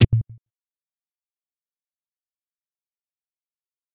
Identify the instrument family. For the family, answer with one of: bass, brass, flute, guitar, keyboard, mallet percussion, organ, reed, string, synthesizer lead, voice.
guitar